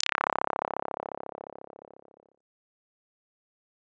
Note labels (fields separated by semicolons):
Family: bass; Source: synthesizer; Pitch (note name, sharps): C#1; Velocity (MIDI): 127; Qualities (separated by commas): bright, distorted, fast decay